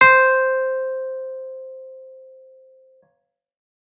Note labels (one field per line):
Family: keyboard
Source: electronic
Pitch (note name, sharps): C5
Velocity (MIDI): 127